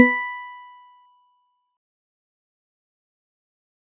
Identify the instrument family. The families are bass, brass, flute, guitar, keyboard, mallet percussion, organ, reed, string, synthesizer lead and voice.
mallet percussion